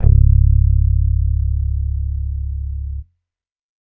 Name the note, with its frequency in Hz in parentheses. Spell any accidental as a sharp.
C#1 (34.65 Hz)